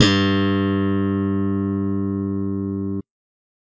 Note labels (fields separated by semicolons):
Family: bass; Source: electronic; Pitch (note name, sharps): G2; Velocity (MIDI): 100; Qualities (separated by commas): bright